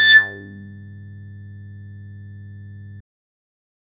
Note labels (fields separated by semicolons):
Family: bass; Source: synthesizer; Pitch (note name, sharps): A6; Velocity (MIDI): 100; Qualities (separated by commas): distorted, percussive